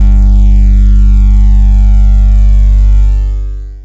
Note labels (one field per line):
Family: bass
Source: synthesizer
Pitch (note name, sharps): G1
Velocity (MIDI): 127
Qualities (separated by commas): bright, distorted, long release